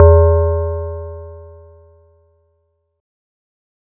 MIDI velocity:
25